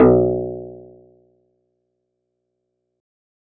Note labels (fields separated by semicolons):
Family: guitar; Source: synthesizer; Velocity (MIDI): 75